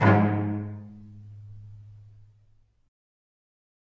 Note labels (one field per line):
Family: string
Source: acoustic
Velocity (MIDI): 100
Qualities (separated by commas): reverb